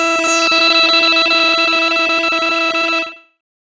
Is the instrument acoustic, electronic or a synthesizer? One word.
synthesizer